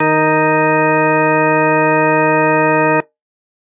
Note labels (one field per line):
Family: organ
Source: electronic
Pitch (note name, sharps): D#3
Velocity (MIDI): 50